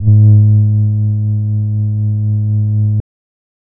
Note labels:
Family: bass; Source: synthesizer; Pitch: G#2; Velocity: 25; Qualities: dark, distorted, non-linear envelope

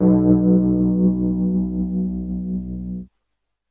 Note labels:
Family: keyboard; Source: electronic; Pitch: B1; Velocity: 75

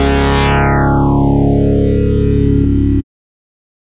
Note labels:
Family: bass; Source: synthesizer; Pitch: C#1; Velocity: 100; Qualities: bright, distorted

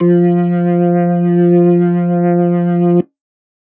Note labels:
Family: organ; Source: electronic; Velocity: 50; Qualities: distorted

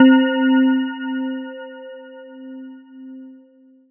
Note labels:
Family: mallet percussion; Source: electronic; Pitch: C4; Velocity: 50; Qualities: long release

